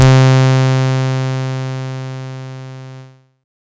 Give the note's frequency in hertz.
130.8 Hz